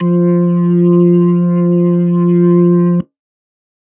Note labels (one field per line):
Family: organ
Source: electronic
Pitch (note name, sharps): F3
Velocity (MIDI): 25